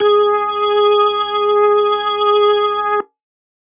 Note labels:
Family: organ; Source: electronic; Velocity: 100

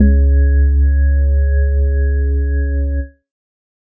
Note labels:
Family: organ; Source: electronic; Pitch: C#2; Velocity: 127; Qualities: dark

